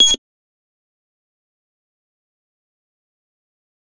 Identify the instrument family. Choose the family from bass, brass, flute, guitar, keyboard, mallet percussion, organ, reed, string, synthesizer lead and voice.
bass